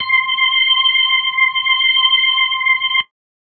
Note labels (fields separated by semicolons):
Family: organ; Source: electronic; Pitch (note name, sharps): C6; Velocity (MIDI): 75